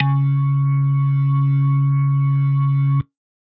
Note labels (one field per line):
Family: organ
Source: electronic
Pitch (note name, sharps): C#3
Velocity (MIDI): 75